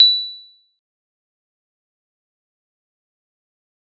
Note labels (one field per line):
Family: mallet percussion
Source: acoustic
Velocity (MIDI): 25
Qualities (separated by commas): bright, fast decay, percussive